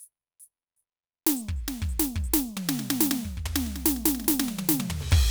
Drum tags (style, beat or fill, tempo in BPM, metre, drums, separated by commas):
hip-hop, fill, 140 BPM, 4/4, crash, closed hi-hat, hi-hat pedal, snare, high tom, floor tom, kick